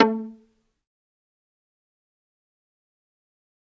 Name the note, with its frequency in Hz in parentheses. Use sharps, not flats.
A3 (220 Hz)